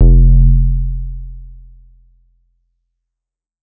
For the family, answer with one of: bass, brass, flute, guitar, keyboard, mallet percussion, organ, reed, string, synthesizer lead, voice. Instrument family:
bass